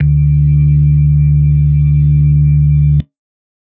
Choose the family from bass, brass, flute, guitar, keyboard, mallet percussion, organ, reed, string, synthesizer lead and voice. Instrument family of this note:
organ